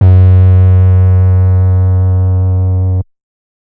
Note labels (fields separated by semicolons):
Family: bass; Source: synthesizer; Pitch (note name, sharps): F#2; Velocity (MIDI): 25; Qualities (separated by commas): distorted